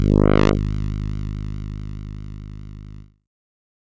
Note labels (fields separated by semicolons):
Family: keyboard; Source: synthesizer; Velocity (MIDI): 100; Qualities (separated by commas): bright, distorted